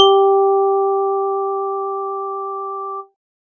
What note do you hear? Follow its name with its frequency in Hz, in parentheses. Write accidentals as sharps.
G4 (392 Hz)